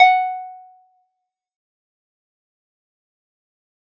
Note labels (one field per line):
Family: guitar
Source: acoustic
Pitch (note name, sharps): F#5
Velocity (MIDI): 100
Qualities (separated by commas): fast decay, percussive